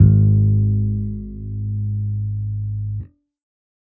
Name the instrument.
electronic bass